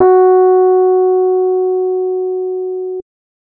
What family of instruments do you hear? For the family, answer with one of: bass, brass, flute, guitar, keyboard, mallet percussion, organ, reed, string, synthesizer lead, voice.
keyboard